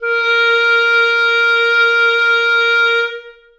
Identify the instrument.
acoustic reed instrument